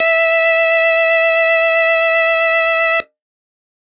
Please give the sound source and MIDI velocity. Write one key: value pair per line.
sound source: electronic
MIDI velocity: 100